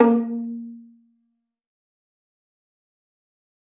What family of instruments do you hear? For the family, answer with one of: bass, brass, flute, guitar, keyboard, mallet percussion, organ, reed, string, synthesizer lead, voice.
string